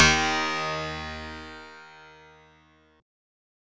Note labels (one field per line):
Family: synthesizer lead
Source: synthesizer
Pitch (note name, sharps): D#2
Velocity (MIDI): 75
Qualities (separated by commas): bright, distorted